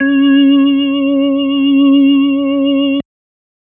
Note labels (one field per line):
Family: organ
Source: electronic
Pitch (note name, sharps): C#4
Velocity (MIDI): 100